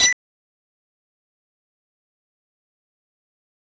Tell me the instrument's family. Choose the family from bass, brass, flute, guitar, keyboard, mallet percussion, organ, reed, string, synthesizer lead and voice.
bass